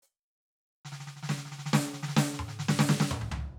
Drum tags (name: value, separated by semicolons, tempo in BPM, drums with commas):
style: hip-hop; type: fill; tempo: 67 BPM; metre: 4/4; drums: hi-hat pedal, snare, high tom, floor tom